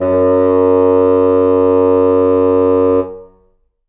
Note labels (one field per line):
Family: reed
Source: acoustic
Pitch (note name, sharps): F#2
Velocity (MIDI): 127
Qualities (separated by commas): reverb